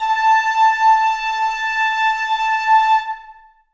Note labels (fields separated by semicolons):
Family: reed; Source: acoustic; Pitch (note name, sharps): A5; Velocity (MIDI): 75; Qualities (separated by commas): reverb